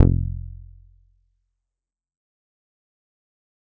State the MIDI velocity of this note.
100